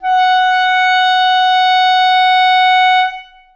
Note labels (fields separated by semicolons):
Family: reed; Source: acoustic; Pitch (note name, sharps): F#5; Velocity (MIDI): 127; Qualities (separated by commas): reverb